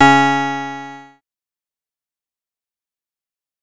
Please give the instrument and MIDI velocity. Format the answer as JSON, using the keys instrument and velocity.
{"instrument": "synthesizer bass", "velocity": 50}